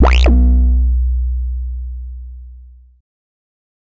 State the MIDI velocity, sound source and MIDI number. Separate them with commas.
100, synthesizer, 35